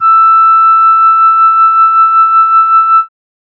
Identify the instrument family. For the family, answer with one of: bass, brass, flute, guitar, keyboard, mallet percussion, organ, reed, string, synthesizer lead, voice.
keyboard